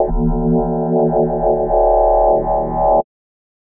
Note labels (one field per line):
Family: mallet percussion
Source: synthesizer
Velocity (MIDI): 100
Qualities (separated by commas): multiphonic, non-linear envelope